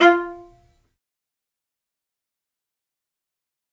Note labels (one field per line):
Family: string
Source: acoustic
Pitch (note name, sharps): F4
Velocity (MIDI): 25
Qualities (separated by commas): fast decay, percussive, reverb